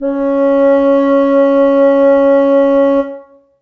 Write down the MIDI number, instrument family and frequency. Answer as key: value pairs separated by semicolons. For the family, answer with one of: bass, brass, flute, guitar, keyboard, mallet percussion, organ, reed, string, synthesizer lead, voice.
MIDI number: 61; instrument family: reed; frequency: 277.2 Hz